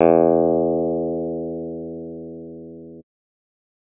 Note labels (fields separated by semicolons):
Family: guitar; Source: electronic; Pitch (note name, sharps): E2; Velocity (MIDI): 75